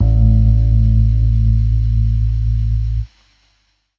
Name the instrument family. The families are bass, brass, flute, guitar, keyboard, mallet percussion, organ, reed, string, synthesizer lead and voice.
keyboard